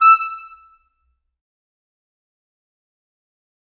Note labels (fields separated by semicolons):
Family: reed; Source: acoustic; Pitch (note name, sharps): E6; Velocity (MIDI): 75; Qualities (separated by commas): fast decay, percussive, reverb